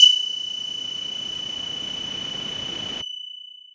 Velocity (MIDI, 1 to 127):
127